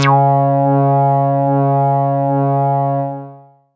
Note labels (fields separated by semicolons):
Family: bass; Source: synthesizer; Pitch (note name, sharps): C#3; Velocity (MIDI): 127; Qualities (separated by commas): distorted, long release